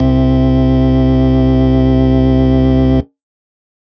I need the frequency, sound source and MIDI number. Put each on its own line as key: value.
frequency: 65.41 Hz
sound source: electronic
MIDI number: 36